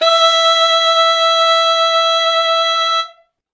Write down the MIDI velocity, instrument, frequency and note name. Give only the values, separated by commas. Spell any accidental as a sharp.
100, acoustic reed instrument, 659.3 Hz, E5